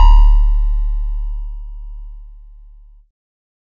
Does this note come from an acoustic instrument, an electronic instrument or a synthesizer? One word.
electronic